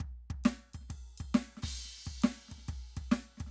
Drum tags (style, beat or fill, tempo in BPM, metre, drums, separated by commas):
blues shuffle, beat, 134 BPM, 4/4, crash, ride, ride bell, percussion, snare, kick